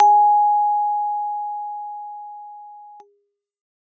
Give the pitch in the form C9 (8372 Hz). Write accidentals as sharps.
G#5 (830.6 Hz)